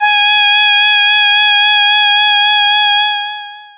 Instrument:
synthesizer voice